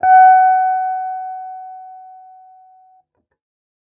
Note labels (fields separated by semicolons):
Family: guitar; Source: electronic; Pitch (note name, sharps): F#5; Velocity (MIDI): 75; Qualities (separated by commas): non-linear envelope